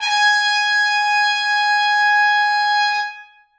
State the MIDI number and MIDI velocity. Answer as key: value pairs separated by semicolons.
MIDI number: 80; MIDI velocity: 127